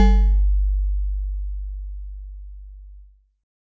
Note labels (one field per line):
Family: mallet percussion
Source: acoustic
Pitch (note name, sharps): G1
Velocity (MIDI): 50